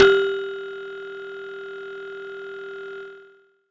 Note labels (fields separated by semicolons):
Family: mallet percussion; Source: acoustic; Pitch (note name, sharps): G4; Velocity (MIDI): 100; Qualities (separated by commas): distorted